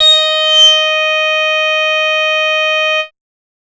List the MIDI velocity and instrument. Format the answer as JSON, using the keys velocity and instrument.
{"velocity": 50, "instrument": "synthesizer bass"}